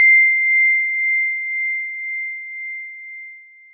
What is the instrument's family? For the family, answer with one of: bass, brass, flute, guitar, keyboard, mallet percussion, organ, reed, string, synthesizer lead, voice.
mallet percussion